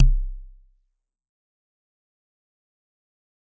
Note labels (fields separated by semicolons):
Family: mallet percussion; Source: acoustic; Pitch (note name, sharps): C1; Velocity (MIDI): 127; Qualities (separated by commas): dark, fast decay, percussive